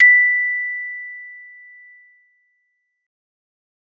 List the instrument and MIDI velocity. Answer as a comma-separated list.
acoustic mallet percussion instrument, 50